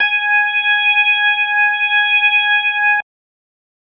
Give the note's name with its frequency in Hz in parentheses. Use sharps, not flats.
G#5 (830.6 Hz)